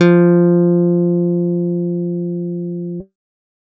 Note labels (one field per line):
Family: guitar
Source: electronic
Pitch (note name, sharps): F3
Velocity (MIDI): 25